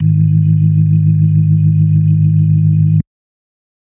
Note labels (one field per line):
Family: organ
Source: electronic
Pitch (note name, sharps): G#1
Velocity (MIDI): 25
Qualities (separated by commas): dark